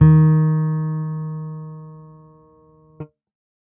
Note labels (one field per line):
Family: bass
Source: electronic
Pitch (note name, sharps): D#3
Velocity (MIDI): 75